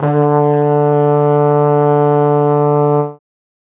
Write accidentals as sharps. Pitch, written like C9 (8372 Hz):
D3 (146.8 Hz)